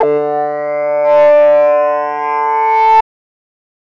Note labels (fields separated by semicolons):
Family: voice; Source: synthesizer; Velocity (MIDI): 127; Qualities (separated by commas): distorted